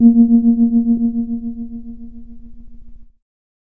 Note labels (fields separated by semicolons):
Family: keyboard; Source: electronic; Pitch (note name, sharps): A#3; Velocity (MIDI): 100; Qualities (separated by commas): dark